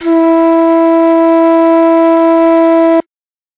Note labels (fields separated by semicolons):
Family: flute; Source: acoustic; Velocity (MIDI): 127